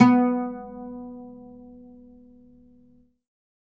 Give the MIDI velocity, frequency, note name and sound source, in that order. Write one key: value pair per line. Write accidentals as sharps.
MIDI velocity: 127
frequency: 246.9 Hz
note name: B3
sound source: acoustic